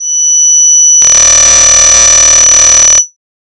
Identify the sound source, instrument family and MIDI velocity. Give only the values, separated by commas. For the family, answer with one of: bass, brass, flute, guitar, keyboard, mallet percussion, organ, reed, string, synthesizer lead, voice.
synthesizer, voice, 75